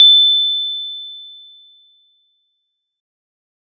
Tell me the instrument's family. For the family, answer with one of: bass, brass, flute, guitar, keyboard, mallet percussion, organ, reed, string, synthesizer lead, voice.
organ